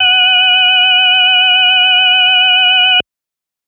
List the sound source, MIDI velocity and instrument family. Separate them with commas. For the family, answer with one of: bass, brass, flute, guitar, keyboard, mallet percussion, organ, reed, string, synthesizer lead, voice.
electronic, 75, organ